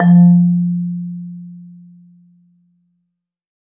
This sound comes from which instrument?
acoustic mallet percussion instrument